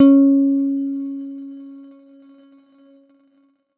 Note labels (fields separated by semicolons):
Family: guitar; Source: electronic; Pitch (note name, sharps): C#4; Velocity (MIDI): 100; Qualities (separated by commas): dark